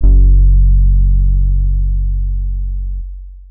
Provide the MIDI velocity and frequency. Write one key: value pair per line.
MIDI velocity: 25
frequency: 46.25 Hz